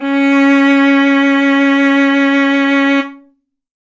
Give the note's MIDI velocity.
100